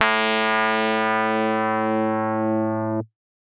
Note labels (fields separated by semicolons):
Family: keyboard; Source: electronic; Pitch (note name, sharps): A2; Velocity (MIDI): 127